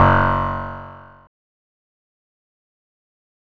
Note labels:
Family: guitar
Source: electronic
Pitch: F#1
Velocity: 127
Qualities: bright, distorted, fast decay

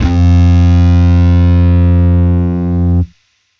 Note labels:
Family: bass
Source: electronic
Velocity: 25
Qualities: bright, distorted

